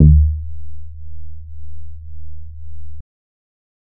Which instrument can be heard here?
synthesizer bass